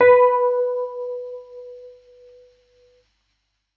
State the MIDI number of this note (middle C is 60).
71